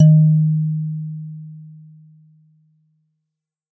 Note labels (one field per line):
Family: mallet percussion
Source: acoustic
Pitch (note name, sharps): D#3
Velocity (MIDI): 25